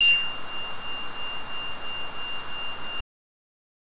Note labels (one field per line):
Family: bass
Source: synthesizer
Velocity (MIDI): 25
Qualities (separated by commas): bright, distorted